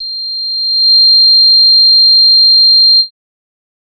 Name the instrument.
synthesizer bass